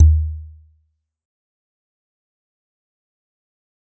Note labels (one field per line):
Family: mallet percussion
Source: acoustic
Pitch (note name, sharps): D#2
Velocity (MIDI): 25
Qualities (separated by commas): dark, fast decay, percussive